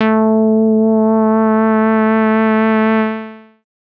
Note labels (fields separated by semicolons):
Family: bass; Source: synthesizer; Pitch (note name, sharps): A3; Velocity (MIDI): 25; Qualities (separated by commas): distorted, long release